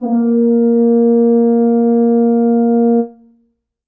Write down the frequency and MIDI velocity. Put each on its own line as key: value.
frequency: 233.1 Hz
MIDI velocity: 50